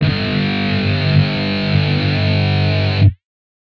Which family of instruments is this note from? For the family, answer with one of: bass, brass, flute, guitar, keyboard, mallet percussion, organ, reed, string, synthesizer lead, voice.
guitar